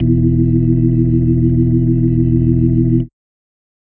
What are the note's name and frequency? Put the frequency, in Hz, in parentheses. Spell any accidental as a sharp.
E1 (41.2 Hz)